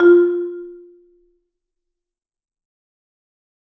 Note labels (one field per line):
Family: mallet percussion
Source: acoustic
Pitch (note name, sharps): F4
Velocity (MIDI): 100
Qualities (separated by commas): fast decay, reverb